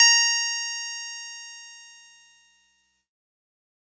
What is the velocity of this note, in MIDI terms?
75